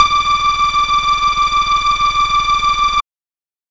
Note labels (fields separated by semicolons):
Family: bass; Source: synthesizer; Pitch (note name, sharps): D6; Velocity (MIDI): 127